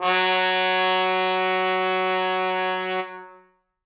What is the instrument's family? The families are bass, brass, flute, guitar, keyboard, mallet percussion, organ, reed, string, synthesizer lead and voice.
brass